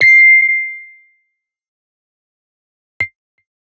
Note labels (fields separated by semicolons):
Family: guitar; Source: electronic; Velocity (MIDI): 100; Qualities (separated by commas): bright, distorted, fast decay